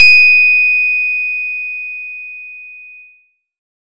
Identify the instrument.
acoustic guitar